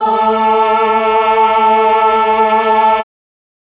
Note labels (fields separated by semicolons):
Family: voice; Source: electronic; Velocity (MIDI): 127; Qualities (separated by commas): reverb